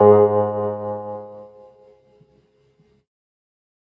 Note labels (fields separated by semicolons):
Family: organ; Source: electronic; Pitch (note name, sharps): G#2; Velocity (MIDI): 75